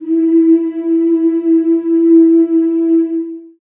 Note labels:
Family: voice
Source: acoustic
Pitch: E4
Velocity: 100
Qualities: long release, reverb

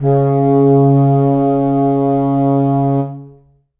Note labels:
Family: reed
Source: acoustic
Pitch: C#3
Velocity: 25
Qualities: reverb

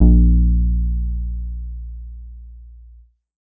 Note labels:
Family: bass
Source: synthesizer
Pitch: A#1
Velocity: 50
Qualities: dark

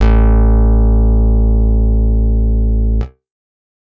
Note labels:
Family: guitar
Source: acoustic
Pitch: A1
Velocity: 75

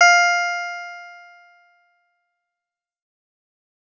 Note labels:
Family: guitar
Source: electronic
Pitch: F5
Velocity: 100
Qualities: bright, fast decay

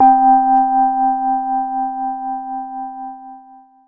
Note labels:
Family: keyboard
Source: electronic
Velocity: 25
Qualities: long release, reverb

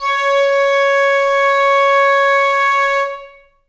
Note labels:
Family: flute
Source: acoustic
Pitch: C#5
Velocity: 100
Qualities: reverb

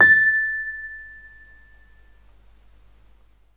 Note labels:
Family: keyboard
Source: electronic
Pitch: A6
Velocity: 50

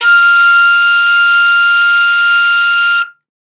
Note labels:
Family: flute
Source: acoustic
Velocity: 100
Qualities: bright

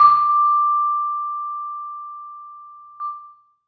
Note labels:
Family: mallet percussion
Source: acoustic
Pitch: D6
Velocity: 127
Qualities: reverb

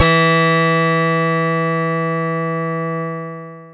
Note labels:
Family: keyboard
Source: electronic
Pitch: E3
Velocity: 50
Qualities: bright, long release

